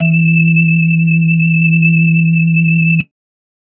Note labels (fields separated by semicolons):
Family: organ; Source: electronic; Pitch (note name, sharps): E3; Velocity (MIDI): 50